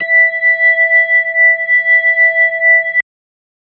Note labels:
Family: organ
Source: electronic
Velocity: 75

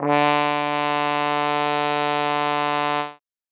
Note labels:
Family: brass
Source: acoustic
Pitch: D3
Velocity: 127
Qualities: bright

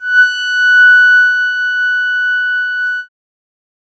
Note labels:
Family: keyboard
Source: synthesizer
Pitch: F#6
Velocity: 100

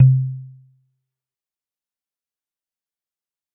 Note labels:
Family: mallet percussion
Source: acoustic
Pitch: C3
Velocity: 75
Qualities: dark, fast decay, percussive

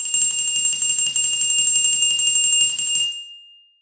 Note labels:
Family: mallet percussion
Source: acoustic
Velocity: 127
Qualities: bright, long release, reverb

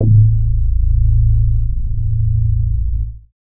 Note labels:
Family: bass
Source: synthesizer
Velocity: 25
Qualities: distorted

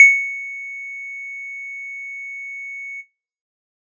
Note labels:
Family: bass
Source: synthesizer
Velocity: 25

